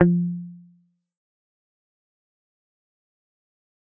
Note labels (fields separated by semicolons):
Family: guitar; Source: electronic; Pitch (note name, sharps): F3; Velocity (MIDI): 25; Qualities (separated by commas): fast decay, percussive